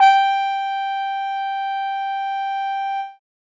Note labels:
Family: brass; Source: acoustic; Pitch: G5; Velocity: 100

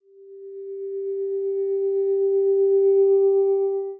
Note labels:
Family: guitar; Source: electronic; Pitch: G4; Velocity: 50; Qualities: dark, long release

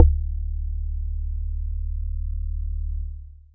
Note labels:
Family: mallet percussion; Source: acoustic; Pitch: D1; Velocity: 75; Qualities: dark

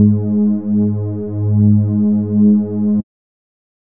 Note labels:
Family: bass; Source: synthesizer; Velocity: 100; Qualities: dark

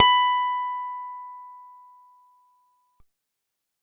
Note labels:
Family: guitar; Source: acoustic; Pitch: B5; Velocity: 127

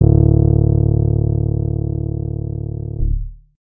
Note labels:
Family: guitar; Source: electronic; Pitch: D1; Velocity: 25; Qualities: reverb

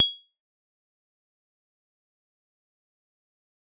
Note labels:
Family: mallet percussion; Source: acoustic; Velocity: 50; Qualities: bright, fast decay, percussive

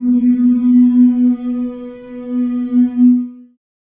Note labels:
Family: voice; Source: acoustic; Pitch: B3; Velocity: 127; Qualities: dark, long release, reverb

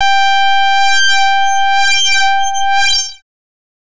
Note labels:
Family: bass; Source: synthesizer; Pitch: G5; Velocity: 100; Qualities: bright, distorted, non-linear envelope

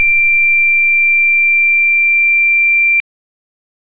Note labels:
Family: organ; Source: electronic; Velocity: 100; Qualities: bright

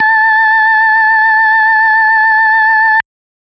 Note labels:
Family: organ; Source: electronic; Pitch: A5; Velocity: 75

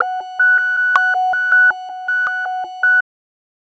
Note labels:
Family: bass; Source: synthesizer; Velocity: 25; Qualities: tempo-synced

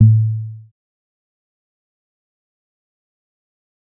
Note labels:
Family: bass; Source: synthesizer; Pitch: A2; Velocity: 75; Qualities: dark, fast decay, percussive

